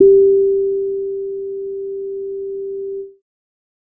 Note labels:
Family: bass; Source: synthesizer; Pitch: G4; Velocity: 127; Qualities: dark

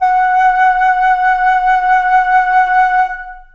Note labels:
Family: flute; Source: acoustic; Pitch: F#5; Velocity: 100; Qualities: long release, reverb

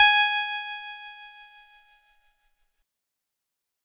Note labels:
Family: keyboard; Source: electronic; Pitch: G#5; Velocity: 100; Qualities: bright, distorted

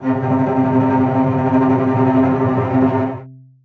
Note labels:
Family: string; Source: acoustic; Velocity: 50; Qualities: long release, non-linear envelope, reverb

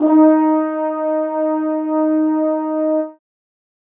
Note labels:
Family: brass; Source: acoustic; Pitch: D#4; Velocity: 25; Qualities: reverb

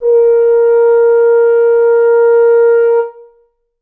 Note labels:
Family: brass; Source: acoustic; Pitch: A#4; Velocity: 50; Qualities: reverb

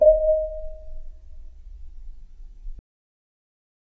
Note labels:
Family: mallet percussion; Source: acoustic; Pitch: D#5; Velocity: 25; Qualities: dark, reverb

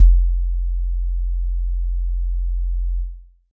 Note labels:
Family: keyboard; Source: electronic; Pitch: F1; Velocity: 25; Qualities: dark

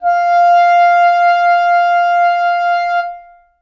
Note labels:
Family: reed; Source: acoustic; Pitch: F5; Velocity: 100; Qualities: reverb

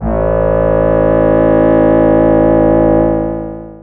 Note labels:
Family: voice; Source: synthesizer; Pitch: A1; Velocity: 127; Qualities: distorted, long release

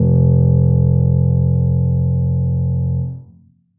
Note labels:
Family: keyboard; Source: acoustic; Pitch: F1; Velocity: 50; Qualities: dark

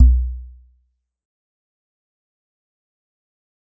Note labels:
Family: mallet percussion; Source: acoustic; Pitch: B1; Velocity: 25; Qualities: dark, fast decay, percussive

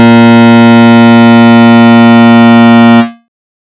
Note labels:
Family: bass; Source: synthesizer; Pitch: A#2; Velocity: 25; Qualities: bright, distorted

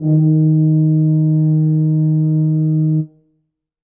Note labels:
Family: brass; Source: acoustic; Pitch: D#3; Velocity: 100; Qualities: dark, reverb

